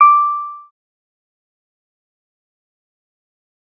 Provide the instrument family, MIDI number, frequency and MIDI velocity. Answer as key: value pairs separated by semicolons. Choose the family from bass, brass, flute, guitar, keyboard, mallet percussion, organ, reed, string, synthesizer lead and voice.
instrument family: bass; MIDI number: 86; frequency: 1175 Hz; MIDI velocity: 127